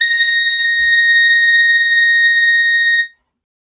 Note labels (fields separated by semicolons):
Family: reed; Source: acoustic; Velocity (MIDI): 75; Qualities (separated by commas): reverb